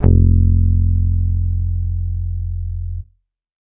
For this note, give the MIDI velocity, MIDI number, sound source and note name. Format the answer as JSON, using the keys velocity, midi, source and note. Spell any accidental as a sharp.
{"velocity": 127, "midi": 29, "source": "electronic", "note": "F1"}